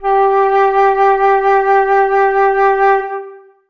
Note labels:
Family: flute; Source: acoustic; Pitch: G4; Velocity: 100; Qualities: long release, reverb

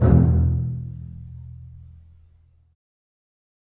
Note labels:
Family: string; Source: acoustic; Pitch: E1; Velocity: 25; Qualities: reverb

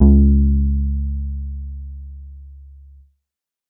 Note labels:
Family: bass; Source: synthesizer; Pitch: C#2; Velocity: 75; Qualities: dark

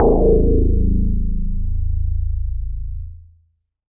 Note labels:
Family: synthesizer lead; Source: synthesizer; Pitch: A0; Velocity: 25

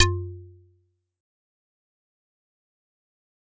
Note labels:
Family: mallet percussion; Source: acoustic; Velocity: 25; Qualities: fast decay, percussive

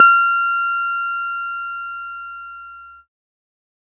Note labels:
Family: keyboard; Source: electronic; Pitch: F6; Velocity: 50

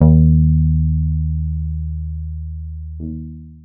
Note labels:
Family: guitar; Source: electronic; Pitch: D#2; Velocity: 50; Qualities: long release

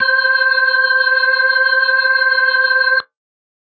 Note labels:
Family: organ; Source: electronic; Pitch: C5; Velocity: 50; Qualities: bright

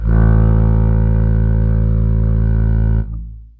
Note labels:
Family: reed; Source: acoustic; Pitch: A1; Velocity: 50; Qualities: long release, reverb

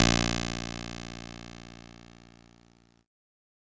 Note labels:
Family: keyboard; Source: electronic; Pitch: A#1; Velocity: 25; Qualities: bright, distorted

